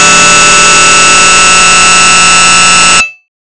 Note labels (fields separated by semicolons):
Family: bass; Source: synthesizer; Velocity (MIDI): 25; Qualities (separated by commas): bright, distorted